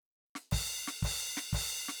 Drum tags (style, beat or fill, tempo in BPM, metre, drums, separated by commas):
rock, beat, 120 BPM, 4/4, crash, snare, kick